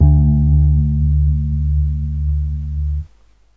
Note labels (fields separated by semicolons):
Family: keyboard; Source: electronic; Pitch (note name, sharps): D2; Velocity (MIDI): 25; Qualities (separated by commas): dark